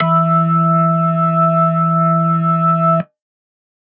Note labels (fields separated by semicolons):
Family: organ; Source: electronic; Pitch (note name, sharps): E3; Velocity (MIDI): 127